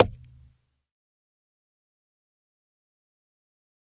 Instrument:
acoustic string instrument